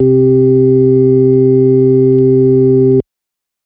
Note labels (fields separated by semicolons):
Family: organ; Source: electronic; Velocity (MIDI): 100; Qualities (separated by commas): dark